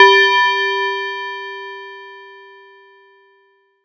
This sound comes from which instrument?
acoustic mallet percussion instrument